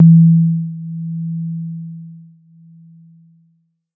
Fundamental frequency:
164.8 Hz